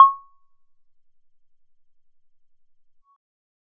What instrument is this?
synthesizer bass